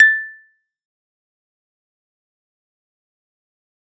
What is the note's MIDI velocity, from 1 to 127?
100